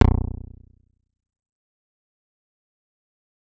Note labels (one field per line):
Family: bass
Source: synthesizer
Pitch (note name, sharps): B0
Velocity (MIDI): 100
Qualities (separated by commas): fast decay, percussive